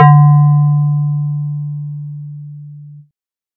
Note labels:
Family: bass; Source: synthesizer; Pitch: D3; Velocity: 50

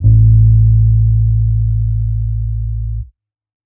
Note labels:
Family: bass; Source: electronic; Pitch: A1; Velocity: 50; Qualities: dark

